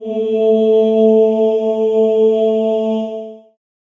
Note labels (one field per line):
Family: voice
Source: acoustic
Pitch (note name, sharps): A3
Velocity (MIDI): 75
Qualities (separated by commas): dark, reverb